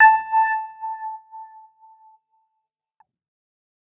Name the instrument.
electronic keyboard